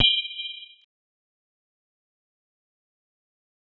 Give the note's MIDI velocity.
75